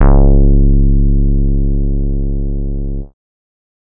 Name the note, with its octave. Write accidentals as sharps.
C#1